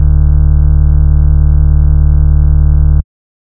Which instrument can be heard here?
synthesizer bass